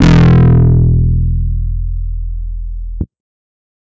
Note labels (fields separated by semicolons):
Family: guitar; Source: electronic; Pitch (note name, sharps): E1; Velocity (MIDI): 127; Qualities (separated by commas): bright, distorted